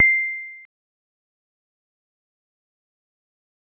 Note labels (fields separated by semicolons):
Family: guitar; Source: synthesizer; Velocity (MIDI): 25; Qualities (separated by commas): dark, fast decay, percussive